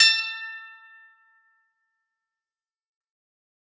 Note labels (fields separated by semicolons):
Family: guitar; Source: acoustic; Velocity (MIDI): 100; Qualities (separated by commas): bright, fast decay